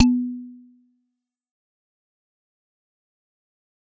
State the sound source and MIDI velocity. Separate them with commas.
acoustic, 75